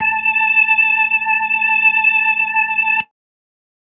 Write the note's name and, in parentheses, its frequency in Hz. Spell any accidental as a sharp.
A5 (880 Hz)